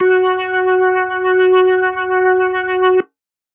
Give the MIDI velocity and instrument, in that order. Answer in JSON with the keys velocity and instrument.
{"velocity": 127, "instrument": "electronic organ"}